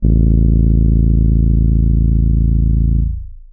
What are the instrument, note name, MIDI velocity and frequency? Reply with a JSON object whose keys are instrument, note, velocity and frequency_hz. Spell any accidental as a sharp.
{"instrument": "electronic keyboard", "note": "A0", "velocity": 100, "frequency_hz": 27.5}